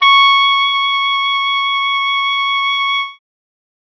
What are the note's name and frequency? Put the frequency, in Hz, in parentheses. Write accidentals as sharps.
C#6 (1109 Hz)